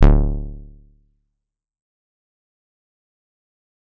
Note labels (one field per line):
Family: guitar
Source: electronic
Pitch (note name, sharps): D1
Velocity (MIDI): 127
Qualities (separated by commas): fast decay, percussive